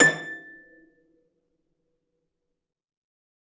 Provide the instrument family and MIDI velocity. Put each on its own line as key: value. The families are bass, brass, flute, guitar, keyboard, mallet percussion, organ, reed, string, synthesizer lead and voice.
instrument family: string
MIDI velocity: 25